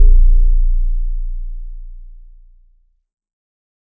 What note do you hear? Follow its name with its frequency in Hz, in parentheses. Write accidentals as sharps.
A#0 (29.14 Hz)